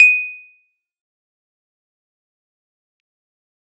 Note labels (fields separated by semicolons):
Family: keyboard; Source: electronic; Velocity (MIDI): 127; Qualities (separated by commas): bright, fast decay, percussive